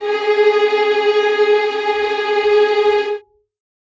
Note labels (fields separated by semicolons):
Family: string; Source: acoustic; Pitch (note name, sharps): G#4; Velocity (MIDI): 50; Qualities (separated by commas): bright, non-linear envelope, reverb